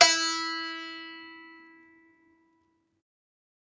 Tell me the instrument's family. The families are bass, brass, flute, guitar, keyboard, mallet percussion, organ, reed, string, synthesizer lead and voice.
guitar